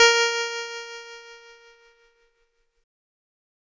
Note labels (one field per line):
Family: keyboard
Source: electronic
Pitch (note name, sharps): A#4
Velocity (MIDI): 100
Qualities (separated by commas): bright, distorted